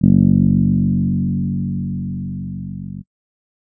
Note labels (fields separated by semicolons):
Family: keyboard; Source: electronic; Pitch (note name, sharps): F#1; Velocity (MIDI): 25; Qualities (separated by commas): dark